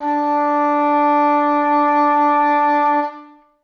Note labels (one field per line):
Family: reed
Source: acoustic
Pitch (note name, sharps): D4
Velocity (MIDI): 50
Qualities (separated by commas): reverb